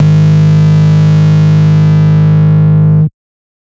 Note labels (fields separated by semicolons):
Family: bass; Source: synthesizer; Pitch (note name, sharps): G#1; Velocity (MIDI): 50; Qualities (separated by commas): bright, distorted, multiphonic